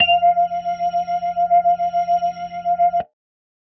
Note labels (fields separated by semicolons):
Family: organ; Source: electronic; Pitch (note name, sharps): F5; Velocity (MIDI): 100